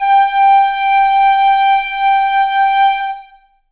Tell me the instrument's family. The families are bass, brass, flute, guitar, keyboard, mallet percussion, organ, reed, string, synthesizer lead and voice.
flute